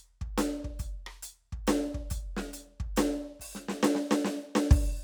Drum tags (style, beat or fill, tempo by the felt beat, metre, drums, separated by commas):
rock, beat, 46.7 dotted-quarter beats per minute (140 eighth notes per minute), 6/8, closed hi-hat, open hi-hat, snare, cross-stick, kick